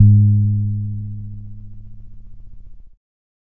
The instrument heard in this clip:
electronic keyboard